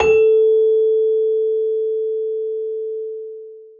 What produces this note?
acoustic mallet percussion instrument